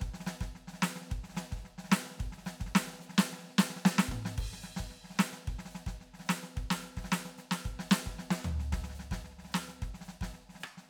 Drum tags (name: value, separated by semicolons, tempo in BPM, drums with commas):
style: Brazilian baião; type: beat; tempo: 110 BPM; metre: 4/4; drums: crash, hi-hat pedal, snare, cross-stick, mid tom, floor tom, kick